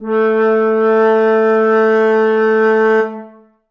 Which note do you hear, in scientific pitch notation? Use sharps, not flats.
A3